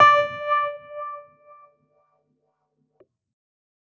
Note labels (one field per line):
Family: keyboard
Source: electronic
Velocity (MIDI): 50